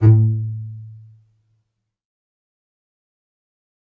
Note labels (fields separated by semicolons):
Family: string; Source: acoustic; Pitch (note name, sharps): A2; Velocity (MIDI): 75; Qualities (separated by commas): fast decay, reverb